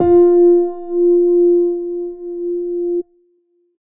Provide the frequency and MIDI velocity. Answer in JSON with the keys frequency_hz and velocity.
{"frequency_hz": 349.2, "velocity": 25}